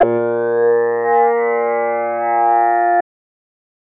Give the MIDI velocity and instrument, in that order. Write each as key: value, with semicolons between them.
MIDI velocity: 25; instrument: synthesizer voice